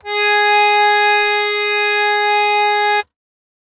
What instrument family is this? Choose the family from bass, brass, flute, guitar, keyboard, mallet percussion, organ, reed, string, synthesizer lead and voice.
keyboard